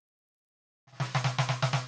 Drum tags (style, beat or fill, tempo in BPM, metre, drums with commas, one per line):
gospel
fill
120 BPM
4/4
snare